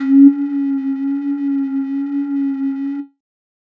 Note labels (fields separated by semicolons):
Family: flute; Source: synthesizer; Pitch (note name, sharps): C#4; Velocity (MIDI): 25; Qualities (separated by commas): distorted